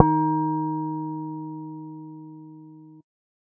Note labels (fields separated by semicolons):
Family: bass; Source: synthesizer; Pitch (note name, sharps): D#3; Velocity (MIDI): 100